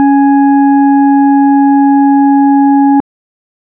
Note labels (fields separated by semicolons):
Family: organ; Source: electronic; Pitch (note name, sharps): C#4; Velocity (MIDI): 127; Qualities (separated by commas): dark